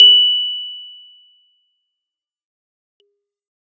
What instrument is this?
acoustic keyboard